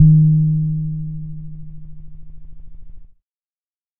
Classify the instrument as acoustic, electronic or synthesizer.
electronic